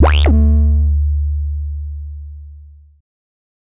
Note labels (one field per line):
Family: bass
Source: synthesizer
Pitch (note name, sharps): D2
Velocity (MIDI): 100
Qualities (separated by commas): distorted